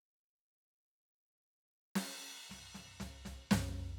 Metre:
4/4